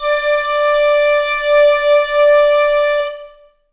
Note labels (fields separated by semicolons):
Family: flute; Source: acoustic; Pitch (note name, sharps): D5; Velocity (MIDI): 25; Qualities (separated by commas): reverb